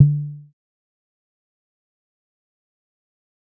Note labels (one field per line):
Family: bass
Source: synthesizer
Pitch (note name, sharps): D3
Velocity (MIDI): 25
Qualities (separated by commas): dark, fast decay, percussive